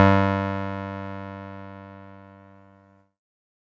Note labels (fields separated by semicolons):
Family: keyboard; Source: electronic; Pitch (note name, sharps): G2; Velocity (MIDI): 127; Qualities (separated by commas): distorted